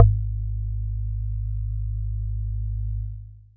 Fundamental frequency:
51.91 Hz